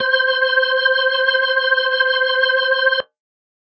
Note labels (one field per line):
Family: organ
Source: electronic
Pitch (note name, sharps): C5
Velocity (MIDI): 25